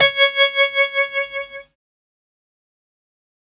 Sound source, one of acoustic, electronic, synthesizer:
synthesizer